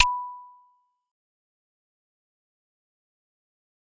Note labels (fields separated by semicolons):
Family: mallet percussion; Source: acoustic; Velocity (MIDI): 25; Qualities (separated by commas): fast decay, percussive